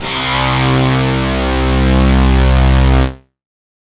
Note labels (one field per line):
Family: guitar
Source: electronic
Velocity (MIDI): 127